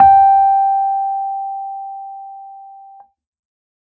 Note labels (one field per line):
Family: keyboard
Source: electronic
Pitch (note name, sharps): G5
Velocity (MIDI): 75